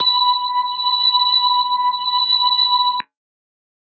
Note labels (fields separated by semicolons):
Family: organ; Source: electronic; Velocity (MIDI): 100